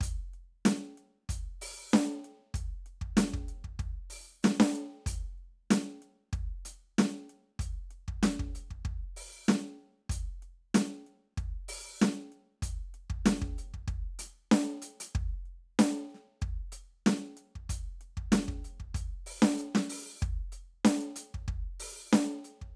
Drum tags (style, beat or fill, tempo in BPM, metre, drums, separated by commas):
funk, beat, 95 BPM, 4/4, closed hi-hat, open hi-hat, hi-hat pedal, snare, kick